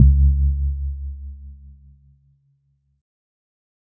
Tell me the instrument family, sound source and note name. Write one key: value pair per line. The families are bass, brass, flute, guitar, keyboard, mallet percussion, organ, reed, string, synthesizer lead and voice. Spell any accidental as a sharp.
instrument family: keyboard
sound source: electronic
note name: C#2